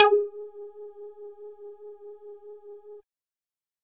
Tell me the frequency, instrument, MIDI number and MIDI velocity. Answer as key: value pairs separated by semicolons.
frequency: 415.3 Hz; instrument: synthesizer bass; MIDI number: 68; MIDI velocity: 75